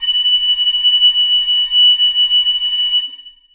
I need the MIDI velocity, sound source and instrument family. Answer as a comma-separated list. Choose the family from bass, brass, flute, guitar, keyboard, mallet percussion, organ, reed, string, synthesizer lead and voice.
50, acoustic, reed